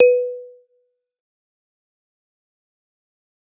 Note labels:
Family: mallet percussion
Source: acoustic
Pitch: B4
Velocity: 127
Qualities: fast decay, percussive

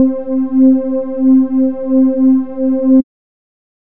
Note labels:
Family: bass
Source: synthesizer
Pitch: C4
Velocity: 25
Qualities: dark

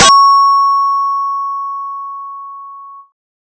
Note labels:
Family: bass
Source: synthesizer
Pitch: C#6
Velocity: 50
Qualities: bright

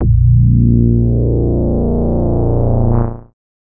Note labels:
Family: bass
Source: synthesizer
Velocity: 127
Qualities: distorted, multiphonic

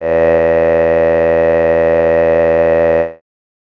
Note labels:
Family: voice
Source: synthesizer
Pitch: E2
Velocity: 25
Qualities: bright

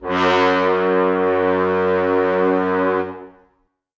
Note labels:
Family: brass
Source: acoustic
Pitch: F#2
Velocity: 127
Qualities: reverb

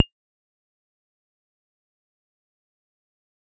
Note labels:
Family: bass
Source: synthesizer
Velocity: 25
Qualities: fast decay, percussive

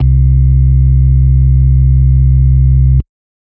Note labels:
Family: organ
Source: electronic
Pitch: C2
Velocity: 127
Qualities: dark

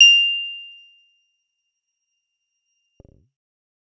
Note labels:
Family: bass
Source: synthesizer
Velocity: 100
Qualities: bright, percussive

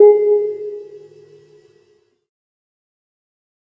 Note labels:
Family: keyboard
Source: electronic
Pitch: G#4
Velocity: 100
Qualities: dark, fast decay

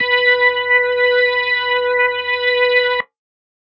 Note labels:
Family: organ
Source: electronic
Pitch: B4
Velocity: 25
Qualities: distorted

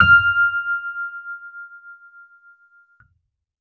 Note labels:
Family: keyboard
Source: electronic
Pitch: F6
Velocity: 127

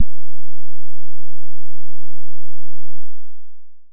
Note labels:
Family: bass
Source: synthesizer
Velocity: 50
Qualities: long release

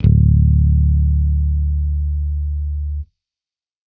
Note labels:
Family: bass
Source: electronic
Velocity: 75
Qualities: distorted

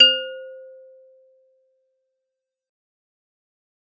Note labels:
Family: mallet percussion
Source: acoustic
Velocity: 75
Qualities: fast decay, percussive

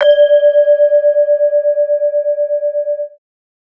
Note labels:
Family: mallet percussion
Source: acoustic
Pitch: D5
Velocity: 100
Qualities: multiphonic

